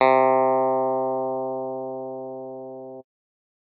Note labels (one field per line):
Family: guitar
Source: electronic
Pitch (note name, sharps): C3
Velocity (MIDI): 127